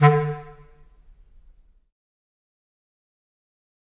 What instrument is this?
acoustic reed instrument